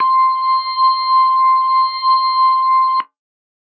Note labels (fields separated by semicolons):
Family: organ; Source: electronic; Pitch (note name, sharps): C6; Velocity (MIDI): 50